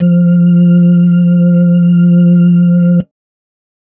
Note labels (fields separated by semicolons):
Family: organ; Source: electronic; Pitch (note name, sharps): F3; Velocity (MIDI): 75; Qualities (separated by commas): dark